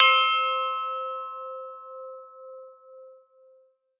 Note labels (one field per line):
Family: mallet percussion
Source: acoustic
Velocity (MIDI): 25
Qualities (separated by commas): reverb